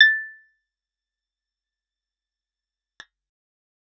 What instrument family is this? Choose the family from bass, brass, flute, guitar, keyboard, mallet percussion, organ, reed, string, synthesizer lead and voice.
guitar